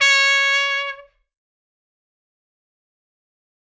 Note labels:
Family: brass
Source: acoustic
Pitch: C#5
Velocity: 75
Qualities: bright, fast decay

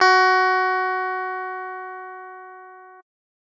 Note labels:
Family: keyboard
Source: electronic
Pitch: F#4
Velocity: 100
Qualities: bright

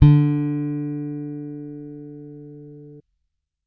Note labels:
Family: bass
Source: electronic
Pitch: D3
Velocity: 50

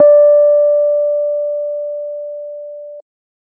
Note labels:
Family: keyboard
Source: electronic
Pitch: D5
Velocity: 75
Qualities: dark

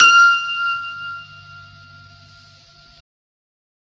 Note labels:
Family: keyboard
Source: electronic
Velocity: 127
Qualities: bright

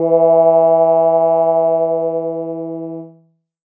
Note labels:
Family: keyboard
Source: electronic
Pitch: E3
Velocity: 25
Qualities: distorted, multiphonic

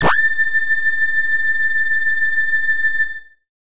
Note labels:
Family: bass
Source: synthesizer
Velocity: 75

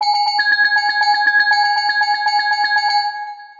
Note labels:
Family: mallet percussion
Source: synthesizer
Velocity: 25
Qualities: long release, multiphonic, tempo-synced

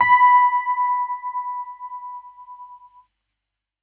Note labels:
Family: keyboard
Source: electronic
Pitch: B5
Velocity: 75

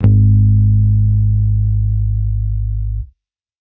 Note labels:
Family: bass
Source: electronic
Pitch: G#1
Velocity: 75

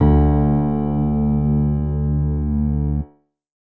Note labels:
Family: keyboard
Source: electronic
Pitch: D2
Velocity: 50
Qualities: reverb

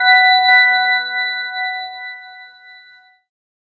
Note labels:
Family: keyboard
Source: synthesizer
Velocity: 25

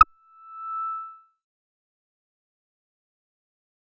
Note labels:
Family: bass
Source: synthesizer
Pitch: E6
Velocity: 75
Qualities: fast decay

